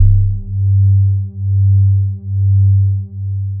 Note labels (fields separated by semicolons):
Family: bass; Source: synthesizer; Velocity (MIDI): 25; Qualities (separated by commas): long release